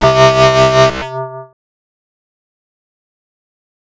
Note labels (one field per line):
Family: bass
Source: synthesizer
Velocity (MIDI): 50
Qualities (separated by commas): distorted, fast decay, multiphonic